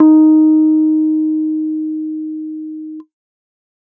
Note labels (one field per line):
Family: keyboard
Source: electronic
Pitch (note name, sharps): D#4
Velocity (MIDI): 75